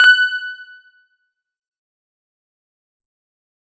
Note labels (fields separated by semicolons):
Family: guitar; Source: electronic; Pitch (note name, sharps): F#6; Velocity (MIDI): 25; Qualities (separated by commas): fast decay, percussive